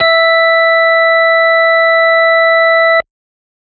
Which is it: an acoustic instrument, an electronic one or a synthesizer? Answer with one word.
electronic